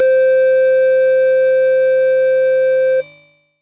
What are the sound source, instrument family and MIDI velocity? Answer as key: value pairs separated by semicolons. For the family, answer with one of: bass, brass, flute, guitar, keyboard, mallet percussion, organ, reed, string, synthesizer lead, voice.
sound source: synthesizer; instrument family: bass; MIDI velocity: 127